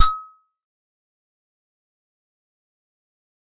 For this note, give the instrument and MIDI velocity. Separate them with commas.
acoustic keyboard, 25